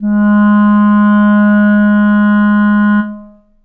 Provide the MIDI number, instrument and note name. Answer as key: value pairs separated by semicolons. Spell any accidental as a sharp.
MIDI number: 56; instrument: acoustic reed instrument; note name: G#3